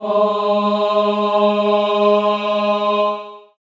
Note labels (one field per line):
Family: voice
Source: acoustic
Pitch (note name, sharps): G#3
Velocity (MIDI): 100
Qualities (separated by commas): reverb